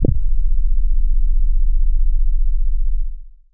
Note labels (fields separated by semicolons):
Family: bass; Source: synthesizer; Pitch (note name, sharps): B-1; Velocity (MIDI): 25; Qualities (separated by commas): distorted, tempo-synced